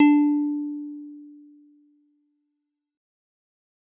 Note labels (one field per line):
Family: guitar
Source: synthesizer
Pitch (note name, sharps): D4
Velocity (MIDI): 100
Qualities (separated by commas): dark, fast decay